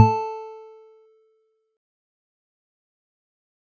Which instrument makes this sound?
acoustic mallet percussion instrument